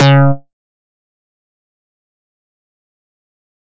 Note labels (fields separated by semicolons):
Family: bass; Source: synthesizer; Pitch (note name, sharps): C#3; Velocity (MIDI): 100; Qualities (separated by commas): fast decay, percussive